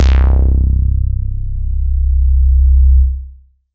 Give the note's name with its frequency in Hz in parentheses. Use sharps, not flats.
C1 (32.7 Hz)